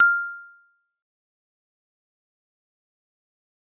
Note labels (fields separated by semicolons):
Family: mallet percussion; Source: acoustic; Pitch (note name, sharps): F6; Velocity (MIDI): 25; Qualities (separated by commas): fast decay, percussive